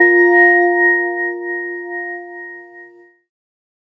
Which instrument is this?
synthesizer keyboard